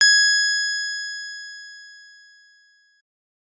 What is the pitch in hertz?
1661 Hz